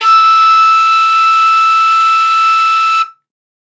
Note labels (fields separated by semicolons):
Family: flute; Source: acoustic; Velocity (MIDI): 100; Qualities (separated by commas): bright